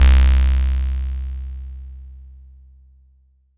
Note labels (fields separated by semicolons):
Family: bass; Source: synthesizer; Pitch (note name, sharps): C2; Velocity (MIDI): 100; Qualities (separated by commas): bright, distorted